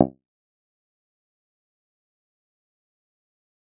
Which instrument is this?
electronic guitar